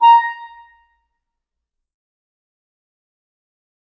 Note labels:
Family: reed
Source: acoustic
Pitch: A#5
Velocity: 75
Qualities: fast decay, percussive, reverb

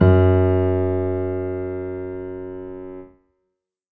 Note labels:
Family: keyboard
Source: acoustic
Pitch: F#2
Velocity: 75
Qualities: reverb

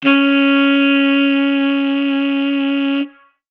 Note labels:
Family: reed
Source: acoustic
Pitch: C#4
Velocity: 50

